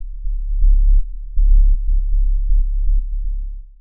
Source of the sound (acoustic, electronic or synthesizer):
synthesizer